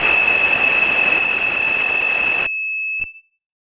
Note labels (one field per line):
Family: guitar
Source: electronic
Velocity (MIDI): 75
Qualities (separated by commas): bright, distorted